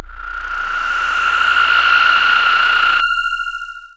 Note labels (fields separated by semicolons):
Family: voice; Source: synthesizer; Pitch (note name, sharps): A#0; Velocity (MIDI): 127; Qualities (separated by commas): distorted, long release